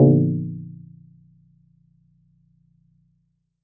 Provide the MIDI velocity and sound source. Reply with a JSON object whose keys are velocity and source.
{"velocity": 50, "source": "acoustic"}